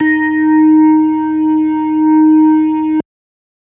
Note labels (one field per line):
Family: organ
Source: electronic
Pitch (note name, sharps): D#4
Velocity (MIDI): 100